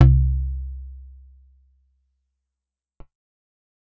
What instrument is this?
acoustic guitar